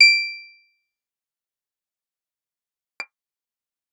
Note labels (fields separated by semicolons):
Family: guitar; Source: electronic; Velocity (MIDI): 75; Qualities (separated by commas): bright, fast decay, percussive